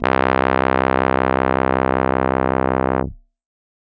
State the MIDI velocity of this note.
127